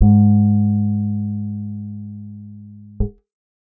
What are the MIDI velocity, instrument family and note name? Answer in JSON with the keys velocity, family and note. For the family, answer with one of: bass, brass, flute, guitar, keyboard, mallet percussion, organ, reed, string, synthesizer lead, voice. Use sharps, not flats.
{"velocity": 25, "family": "guitar", "note": "G#2"}